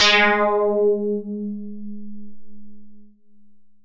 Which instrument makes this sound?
synthesizer lead